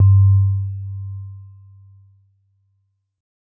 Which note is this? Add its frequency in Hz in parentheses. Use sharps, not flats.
G2 (98 Hz)